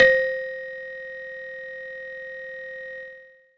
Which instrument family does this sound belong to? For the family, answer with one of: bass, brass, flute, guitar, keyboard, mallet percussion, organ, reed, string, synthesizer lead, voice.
mallet percussion